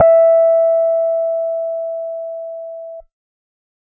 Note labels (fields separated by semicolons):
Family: keyboard; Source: electronic; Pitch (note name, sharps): E5; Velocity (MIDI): 100; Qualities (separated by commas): dark